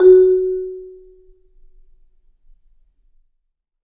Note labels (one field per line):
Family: mallet percussion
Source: acoustic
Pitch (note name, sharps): F#4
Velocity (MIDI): 50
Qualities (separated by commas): dark, reverb